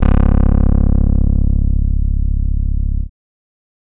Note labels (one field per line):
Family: bass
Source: synthesizer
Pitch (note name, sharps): C#1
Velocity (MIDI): 75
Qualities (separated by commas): distorted